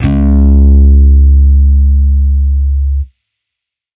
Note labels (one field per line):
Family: bass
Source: electronic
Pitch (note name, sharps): C#2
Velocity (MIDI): 75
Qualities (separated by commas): distorted